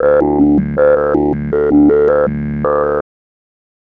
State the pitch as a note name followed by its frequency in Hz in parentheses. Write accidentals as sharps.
D2 (73.42 Hz)